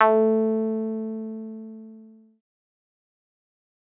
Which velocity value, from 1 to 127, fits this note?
25